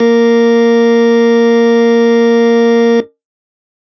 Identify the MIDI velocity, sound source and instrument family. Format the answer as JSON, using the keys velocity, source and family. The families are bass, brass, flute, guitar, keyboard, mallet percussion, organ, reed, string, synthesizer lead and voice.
{"velocity": 127, "source": "electronic", "family": "organ"}